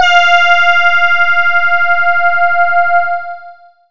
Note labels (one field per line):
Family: voice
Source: synthesizer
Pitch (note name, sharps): F5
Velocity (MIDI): 75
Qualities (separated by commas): long release